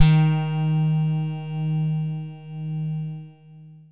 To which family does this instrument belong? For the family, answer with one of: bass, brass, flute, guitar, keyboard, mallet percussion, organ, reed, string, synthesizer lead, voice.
guitar